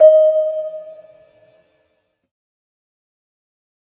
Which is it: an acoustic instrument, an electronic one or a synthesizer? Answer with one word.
electronic